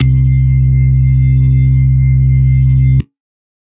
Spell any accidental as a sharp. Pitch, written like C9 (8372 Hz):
C2 (65.41 Hz)